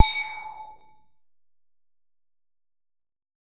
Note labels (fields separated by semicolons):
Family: bass; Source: synthesizer; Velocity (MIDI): 25; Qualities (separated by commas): distorted, percussive